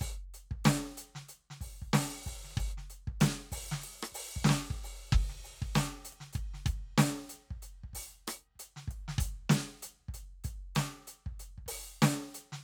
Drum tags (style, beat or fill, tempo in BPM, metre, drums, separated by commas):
rock, beat, 95 BPM, 4/4, crash, closed hi-hat, open hi-hat, hi-hat pedal, snare, cross-stick, kick